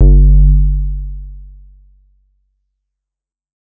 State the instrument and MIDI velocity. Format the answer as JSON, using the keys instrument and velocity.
{"instrument": "synthesizer bass", "velocity": 100}